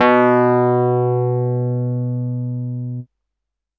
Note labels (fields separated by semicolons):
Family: keyboard; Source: electronic; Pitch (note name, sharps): B2; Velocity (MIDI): 127